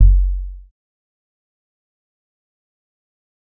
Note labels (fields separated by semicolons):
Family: bass; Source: synthesizer; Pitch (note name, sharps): F#1; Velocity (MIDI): 100; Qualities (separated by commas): dark, fast decay, percussive